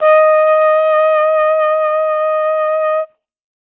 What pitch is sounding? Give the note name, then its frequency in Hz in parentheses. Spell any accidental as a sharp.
D#5 (622.3 Hz)